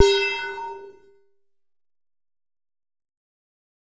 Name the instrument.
synthesizer bass